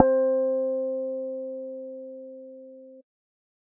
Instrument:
synthesizer bass